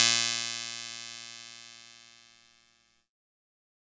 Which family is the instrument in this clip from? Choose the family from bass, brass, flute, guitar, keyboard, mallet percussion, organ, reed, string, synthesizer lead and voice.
keyboard